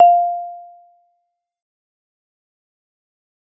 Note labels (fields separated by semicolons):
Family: mallet percussion; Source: acoustic; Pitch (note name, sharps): F5; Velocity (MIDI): 75; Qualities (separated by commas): fast decay, percussive